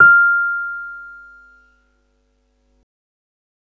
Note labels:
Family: keyboard; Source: electronic; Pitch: F6; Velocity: 50

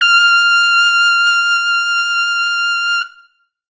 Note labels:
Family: brass; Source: acoustic; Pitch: F6; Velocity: 50

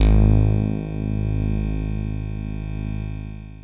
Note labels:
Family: guitar; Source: synthesizer; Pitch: G#1; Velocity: 127; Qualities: long release

